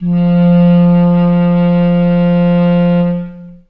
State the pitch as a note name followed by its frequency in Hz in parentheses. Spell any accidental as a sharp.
F3 (174.6 Hz)